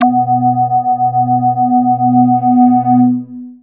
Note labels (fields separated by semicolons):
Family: bass; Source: synthesizer; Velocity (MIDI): 75; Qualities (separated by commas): distorted, long release, multiphonic